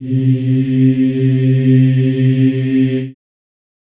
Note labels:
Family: voice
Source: acoustic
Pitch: C3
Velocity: 25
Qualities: reverb

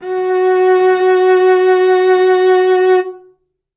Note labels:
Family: string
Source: acoustic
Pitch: F#4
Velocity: 75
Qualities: reverb

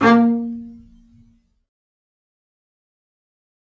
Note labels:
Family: string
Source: acoustic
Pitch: A#3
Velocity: 75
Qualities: fast decay, reverb

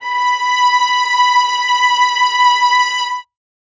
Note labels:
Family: string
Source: acoustic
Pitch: B5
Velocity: 75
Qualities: reverb

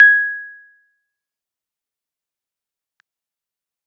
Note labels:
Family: keyboard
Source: electronic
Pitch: G#6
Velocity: 50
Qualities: fast decay, percussive

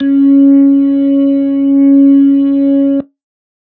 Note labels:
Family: organ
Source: electronic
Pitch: C#4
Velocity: 127

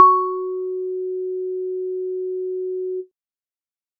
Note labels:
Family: keyboard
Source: electronic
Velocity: 75

